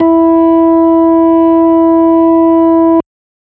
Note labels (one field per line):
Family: organ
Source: electronic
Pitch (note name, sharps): E4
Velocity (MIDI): 127